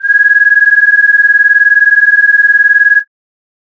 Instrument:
synthesizer flute